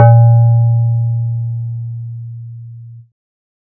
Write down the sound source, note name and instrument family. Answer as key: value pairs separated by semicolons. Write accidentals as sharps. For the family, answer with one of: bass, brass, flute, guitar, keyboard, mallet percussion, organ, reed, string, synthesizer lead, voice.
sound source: synthesizer; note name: A#2; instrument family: bass